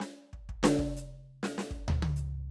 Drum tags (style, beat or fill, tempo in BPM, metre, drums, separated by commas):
funk, fill, 95 BPM, 4/4, hi-hat pedal, snare, high tom, floor tom, kick